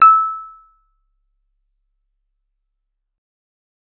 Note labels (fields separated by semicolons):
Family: guitar; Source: acoustic; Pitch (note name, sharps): E6; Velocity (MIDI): 75; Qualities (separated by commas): percussive